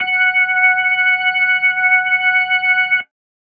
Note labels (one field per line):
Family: organ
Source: electronic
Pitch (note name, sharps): F#5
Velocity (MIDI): 75